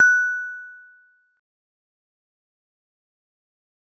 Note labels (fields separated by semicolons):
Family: mallet percussion; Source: acoustic; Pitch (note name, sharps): F#6; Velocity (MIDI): 50; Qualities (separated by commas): fast decay